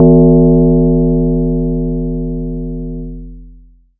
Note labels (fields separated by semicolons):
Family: mallet percussion; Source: acoustic; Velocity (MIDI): 100; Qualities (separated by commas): distorted, long release